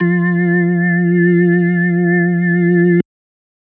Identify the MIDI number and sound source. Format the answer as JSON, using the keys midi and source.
{"midi": 53, "source": "electronic"}